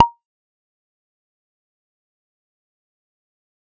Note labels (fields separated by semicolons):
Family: bass; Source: synthesizer; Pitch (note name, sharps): A#5; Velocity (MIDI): 100; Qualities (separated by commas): fast decay, percussive